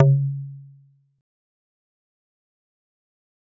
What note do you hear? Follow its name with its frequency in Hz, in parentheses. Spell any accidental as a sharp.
C#3 (138.6 Hz)